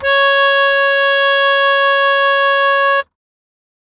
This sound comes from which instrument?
acoustic keyboard